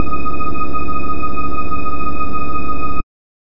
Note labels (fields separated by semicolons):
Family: bass; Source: synthesizer; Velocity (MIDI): 127